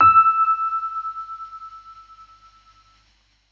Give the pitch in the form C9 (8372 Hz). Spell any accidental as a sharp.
E6 (1319 Hz)